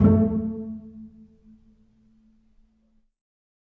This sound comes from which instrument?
acoustic string instrument